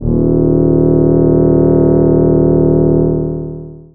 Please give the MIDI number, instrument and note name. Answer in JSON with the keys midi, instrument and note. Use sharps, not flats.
{"midi": 27, "instrument": "synthesizer voice", "note": "D#1"}